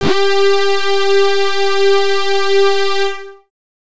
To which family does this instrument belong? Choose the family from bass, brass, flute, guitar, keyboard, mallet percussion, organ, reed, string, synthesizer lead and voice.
bass